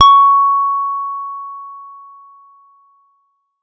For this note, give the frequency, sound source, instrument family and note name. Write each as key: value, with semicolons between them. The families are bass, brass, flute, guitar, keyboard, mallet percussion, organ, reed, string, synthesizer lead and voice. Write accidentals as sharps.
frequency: 1109 Hz; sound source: electronic; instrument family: guitar; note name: C#6